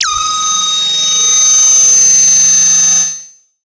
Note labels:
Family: synthesizer lead; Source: synthesizer; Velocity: 50; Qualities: bright, distorted, multiphonic, non-linear envelope

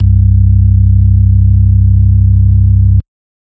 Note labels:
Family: organ; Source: electronic; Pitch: C1; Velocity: 50; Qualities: dark

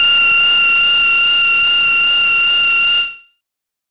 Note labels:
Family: bass; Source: synthesizer; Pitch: F6; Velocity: 75; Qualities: non-linear envelope

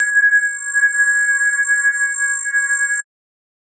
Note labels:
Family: mallet percussion; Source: electronic; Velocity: 100; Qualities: multiphonic, non-linear envelope

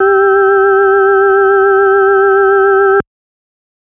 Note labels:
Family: organ; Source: electronic; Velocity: 75; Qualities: multiphonic

